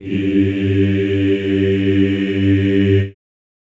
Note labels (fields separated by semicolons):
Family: voice; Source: acoustic; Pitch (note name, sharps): G2; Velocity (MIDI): 127; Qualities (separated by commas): reverb